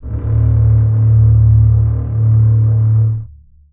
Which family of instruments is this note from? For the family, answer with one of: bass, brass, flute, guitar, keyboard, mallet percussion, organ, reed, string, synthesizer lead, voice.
string